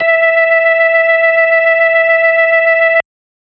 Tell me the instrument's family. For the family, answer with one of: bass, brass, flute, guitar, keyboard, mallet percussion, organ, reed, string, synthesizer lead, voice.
organ